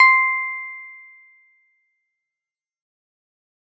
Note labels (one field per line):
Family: guitar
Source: synthesizer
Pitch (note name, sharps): C6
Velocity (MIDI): 100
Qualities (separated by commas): fast decay